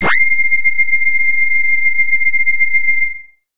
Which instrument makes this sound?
synthesizer bass